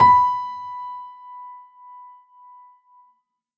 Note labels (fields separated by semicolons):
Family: keyboard; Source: acoustic; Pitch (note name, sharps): B5; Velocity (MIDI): 100